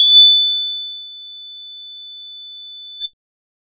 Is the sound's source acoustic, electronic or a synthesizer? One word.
synthesizer